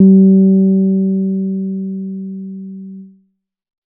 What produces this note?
synthesizer bass